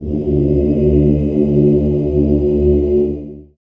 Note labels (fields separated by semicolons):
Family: voice; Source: acoustic; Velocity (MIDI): 127; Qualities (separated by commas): dark, long release, reverb